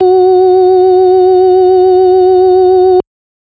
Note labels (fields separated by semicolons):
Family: organ; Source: electronic; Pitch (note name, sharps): F#4; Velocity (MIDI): 75